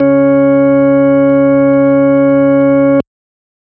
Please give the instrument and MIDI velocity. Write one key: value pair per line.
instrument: electronic organ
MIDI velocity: 75